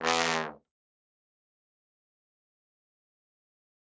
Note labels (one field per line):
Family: brass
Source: acoustic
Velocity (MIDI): 50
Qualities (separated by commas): bright, fast decay, reverb